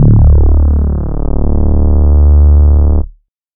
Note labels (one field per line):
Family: bass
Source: synthesizer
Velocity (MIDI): 25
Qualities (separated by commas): distorted